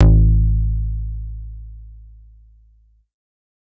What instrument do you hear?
synthesizer bass